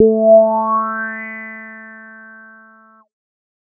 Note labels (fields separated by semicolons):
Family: bass; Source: synthesizer; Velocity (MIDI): 50